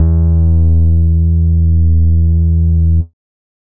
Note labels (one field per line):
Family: bass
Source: synthesizer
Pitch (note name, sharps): E2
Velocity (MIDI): 100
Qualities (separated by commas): distorted